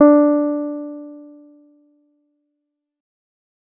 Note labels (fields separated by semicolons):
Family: bass; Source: synthesizer; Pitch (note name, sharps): D4; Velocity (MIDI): 100; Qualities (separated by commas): dark